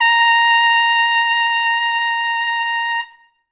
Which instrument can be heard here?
acoustic brass instrument